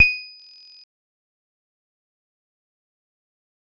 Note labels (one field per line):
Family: mallet percussion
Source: acoustic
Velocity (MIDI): 25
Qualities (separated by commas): bright, fast decay, percussive